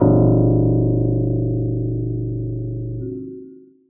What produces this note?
acoustic keyboard